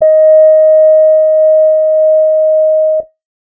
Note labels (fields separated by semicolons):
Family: guitar; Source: electronic; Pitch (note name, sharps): D#5; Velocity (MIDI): 25; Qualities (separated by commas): reverb